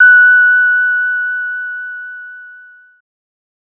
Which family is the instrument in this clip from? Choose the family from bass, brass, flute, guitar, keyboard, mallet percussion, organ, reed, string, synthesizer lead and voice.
bass